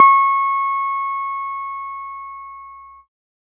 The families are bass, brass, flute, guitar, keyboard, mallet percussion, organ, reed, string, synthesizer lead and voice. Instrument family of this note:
keyboard